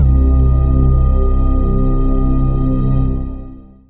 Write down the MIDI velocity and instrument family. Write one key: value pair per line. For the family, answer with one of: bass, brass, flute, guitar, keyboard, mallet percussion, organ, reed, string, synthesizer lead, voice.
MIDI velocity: 25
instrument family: synthesizer lead